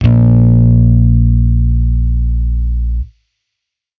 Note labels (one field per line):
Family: bass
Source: electronic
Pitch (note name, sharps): A#1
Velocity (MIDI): 50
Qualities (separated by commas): distorted